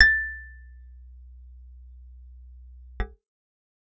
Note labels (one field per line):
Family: guitar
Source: acoustic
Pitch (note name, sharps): A6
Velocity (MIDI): 100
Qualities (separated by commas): percussive